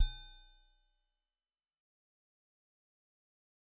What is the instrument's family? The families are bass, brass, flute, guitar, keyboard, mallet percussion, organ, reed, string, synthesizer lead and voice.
mallet percussion